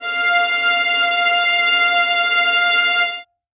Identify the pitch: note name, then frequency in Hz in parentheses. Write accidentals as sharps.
F5 (698.5 Hz)